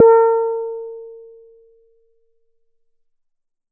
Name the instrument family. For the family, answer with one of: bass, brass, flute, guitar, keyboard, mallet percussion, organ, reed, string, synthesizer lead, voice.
bass